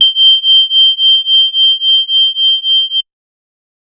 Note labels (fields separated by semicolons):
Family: organ; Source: electronic; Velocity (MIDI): 25; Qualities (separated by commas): bright